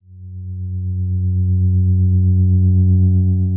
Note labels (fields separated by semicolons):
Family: guitar; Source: electronic; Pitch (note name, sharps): F#2; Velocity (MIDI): 25; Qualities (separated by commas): dark, long release